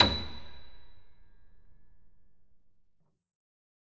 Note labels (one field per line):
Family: keyboard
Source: acoustic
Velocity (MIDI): 100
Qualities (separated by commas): reverb